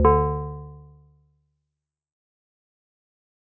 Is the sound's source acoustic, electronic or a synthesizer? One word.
acoustic